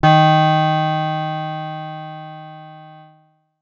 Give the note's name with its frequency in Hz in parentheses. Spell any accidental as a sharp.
D#3 (155.6 Hz)